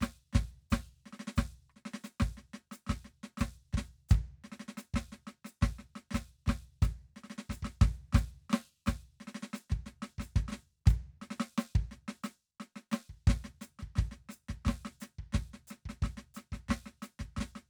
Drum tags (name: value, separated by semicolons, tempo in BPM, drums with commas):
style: march; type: beat; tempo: 176 BPM; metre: 4/4; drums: hi-hat pedal, snare, cross-stick, kick